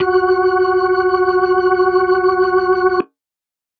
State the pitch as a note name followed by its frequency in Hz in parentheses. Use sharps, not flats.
F#4 (370 Hz)